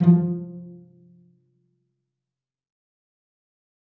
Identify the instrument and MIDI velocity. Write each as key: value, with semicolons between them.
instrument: acoustic string instrument; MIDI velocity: 100